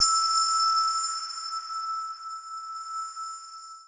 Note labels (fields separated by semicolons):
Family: mallet percussion; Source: electronic; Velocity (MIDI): 75; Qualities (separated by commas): bright, long release, non-linear envelope